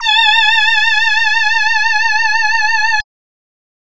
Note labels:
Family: voice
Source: synthesizer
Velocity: 75

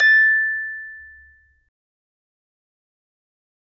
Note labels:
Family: mallet percussion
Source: acoustic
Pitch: A6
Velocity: 127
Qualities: fast decay, reverb

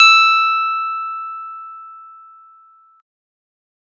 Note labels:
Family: keyboard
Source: electronic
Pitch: E6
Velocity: 127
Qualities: bright, distorted

